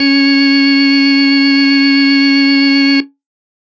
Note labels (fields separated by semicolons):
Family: organ; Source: electronic; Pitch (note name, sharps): C#4; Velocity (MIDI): 50; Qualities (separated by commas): distorted